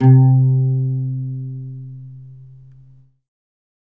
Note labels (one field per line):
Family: guitar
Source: acoustic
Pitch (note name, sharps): C3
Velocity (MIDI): 25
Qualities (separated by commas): reverb